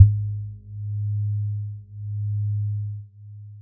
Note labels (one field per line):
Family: mallet percussion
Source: electronic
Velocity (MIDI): 25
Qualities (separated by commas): long release